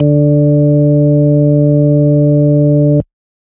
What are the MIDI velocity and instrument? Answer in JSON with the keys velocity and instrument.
{"velocity": 100, "instrument": "electronic organ"}